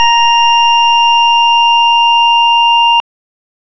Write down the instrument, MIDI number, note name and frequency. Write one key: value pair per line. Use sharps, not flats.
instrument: electronic organ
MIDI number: 82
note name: A#5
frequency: 932.3 Hz